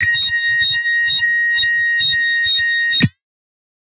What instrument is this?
synthesizer guitar